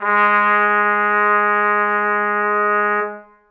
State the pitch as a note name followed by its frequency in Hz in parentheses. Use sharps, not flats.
G#3 (207.7 Hz)